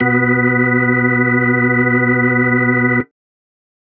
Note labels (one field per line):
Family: organ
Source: electronic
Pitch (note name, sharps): B2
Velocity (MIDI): 75